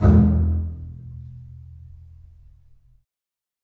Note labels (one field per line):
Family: string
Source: acoustic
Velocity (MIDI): 100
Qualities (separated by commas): reverb